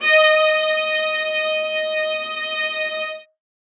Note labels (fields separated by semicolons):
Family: string; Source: acoustic; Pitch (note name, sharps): D#5; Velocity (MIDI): 127; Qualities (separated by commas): reverb